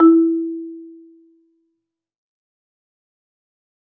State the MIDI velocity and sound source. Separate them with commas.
25, acoustic